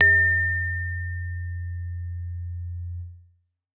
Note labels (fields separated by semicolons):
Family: keyboard; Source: acoustic; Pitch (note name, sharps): F2; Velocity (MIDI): 100